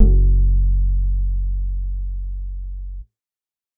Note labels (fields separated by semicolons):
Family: bass; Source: synthesizer; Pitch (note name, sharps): F#1; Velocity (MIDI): 75; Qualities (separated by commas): dark, reverb